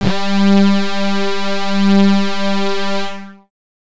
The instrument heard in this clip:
synthesizer bass